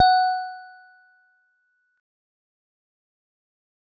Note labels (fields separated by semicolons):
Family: mallet percussion; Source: acoustic; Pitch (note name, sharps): F#5; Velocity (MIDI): 50; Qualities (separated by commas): fast decay